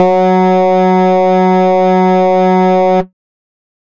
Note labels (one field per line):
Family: bass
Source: synthesizer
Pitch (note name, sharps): F#3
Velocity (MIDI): 127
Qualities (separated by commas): distorted, multiphonic, tempo-synced